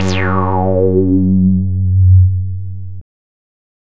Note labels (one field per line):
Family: bass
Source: synthesizer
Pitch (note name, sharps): F#2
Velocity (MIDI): 100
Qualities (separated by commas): bright, distorted